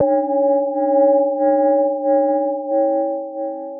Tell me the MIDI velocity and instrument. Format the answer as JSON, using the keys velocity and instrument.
{"velocity": 127, "instrument": "synthesizer mallet percussion instrument"}